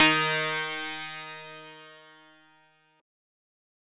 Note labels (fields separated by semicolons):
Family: synthesizer lead; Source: synthesizer; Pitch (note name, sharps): D#3; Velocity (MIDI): 100; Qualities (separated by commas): bright, distorted